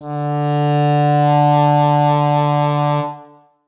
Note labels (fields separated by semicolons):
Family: reed; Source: acoustic; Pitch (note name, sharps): D3; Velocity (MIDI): 127; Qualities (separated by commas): reverb